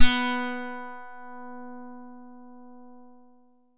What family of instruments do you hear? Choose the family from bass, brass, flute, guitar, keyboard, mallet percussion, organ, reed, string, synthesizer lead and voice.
guitar